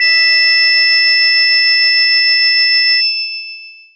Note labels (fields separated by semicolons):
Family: mallet percussion; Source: electronic; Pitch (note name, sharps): E5; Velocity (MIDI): 100; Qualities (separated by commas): bright, long release